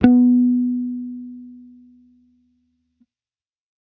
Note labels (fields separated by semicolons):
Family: bass; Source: electronic; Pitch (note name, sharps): B3; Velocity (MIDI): 75